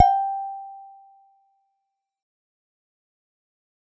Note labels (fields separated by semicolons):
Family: guitar; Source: electronic; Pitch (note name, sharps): G5; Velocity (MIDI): 50; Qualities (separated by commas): fast decay, reverb